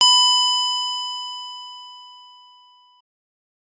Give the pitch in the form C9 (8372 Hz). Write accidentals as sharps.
B5 (987.8 Hz)